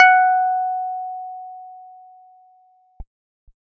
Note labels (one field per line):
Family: keyboard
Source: electronic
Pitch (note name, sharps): F#5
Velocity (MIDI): 127